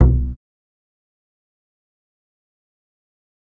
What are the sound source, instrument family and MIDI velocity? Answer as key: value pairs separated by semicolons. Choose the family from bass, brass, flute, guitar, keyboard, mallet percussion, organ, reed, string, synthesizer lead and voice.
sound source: electronic; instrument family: bass; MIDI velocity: 25